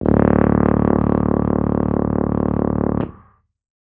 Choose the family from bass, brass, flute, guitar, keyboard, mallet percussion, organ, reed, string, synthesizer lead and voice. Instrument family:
brass